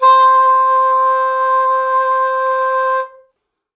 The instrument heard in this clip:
acoustic reed instrument